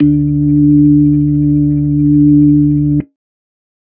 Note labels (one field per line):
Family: organ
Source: electronic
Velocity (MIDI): 127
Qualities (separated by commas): dark